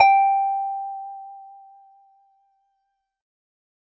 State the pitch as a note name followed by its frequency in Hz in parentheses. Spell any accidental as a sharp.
G5 (784 Hz)